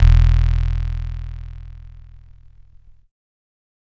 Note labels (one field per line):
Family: keyboard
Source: electronic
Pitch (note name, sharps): E1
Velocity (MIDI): 75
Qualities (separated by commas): bright, distorted